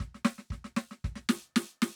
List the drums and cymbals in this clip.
snare and kick